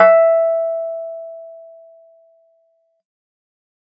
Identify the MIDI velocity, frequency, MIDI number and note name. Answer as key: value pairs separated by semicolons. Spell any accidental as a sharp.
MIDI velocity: 100; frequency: 659.3 Hz; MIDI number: 76; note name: E5